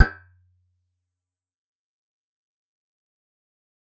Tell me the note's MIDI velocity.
127